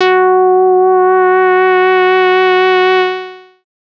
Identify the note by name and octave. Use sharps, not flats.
F#4